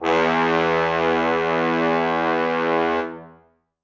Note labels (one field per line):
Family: brass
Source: acoustic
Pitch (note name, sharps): E2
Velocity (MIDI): 100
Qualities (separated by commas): bright, reverb